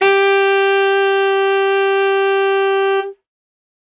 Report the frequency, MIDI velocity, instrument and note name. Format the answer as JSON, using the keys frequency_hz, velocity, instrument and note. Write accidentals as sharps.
{"frequency_hz": 392, "velocity": 100, "instrument": "acoustic reed instrument", "note": "G4"}